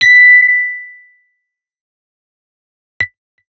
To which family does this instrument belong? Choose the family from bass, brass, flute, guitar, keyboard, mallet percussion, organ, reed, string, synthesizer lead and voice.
guitar